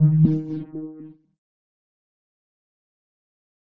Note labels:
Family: keyboard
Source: electronic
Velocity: 25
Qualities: distorted, fast decay, non-linear envelope

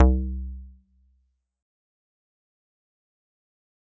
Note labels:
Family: mallet percussion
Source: acoustic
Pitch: C2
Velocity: 75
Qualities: fast decay

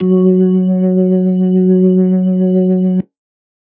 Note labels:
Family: organ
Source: electronic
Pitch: F#3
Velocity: 25

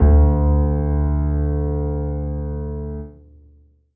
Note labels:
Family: keyboard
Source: acoustic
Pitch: D2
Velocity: 50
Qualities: long release, reverb

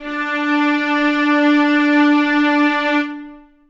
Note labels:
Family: string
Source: acoustic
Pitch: D4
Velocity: 75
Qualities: long release, reverb

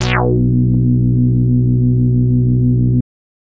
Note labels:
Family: bass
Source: synthesizer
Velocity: 50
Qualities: distorted

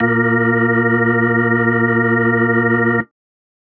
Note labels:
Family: organ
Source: electronic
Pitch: A#2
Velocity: 75

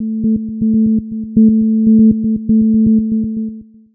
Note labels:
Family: synthesizer lead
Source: synthesizer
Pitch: A3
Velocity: 50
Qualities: dark, long release, tempo-synced

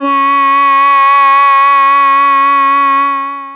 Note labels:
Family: voice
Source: synthesizer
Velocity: 25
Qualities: distorted, long release

